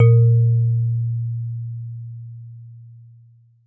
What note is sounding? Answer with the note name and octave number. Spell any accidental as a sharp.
A#2